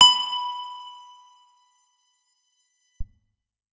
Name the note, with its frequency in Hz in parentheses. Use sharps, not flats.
B5 (987.8 Hz)